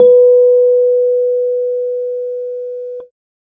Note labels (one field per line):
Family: keyboard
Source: electronic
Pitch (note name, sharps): B4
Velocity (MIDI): 25